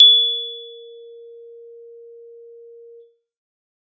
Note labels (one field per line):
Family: keyboard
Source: acoustic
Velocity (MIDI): 127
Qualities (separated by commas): bright